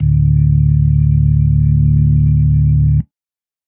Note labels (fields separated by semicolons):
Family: organ; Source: electronic; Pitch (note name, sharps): D1; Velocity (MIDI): 25; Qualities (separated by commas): dark